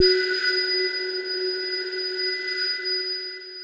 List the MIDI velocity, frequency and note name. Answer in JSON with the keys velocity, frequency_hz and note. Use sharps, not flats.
{"velocity": 25, "frequency_hz": 370, "note": "F#4"}